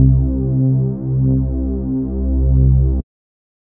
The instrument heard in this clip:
synthesizer bass